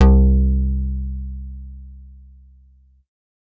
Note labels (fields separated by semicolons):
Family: bass; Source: synthesizer; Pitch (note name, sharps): C2; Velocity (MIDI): 75